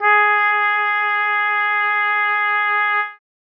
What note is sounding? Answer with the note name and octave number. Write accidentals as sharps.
G#4